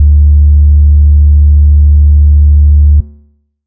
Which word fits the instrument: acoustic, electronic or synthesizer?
synthesizer